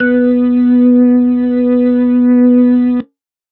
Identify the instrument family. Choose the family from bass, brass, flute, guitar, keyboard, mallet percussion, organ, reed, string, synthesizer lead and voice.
organ